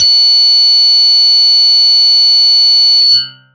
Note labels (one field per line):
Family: guitar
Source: electronic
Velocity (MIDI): 75